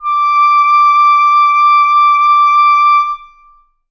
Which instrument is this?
acoustic reed instrument